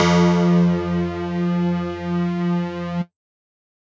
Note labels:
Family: mallet percussion; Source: electronic; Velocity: 75

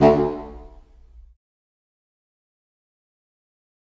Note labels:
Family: reed; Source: acoustic; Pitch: D2; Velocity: 50; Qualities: fast decay, percussive, reverb

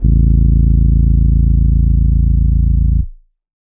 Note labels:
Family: keyboard; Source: electronic; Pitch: A0; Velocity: 75

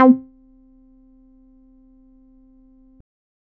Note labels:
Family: bass; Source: synthesizer; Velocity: 25; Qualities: distorted, percussive

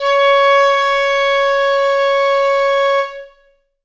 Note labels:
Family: flute; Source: acoustic; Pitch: C#5; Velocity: 75; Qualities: reverb

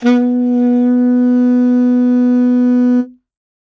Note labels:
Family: reed; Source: acoustic; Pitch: B3; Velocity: 25; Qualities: bright

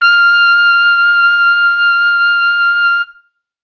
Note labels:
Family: brass; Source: acoustic; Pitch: F6; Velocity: 75

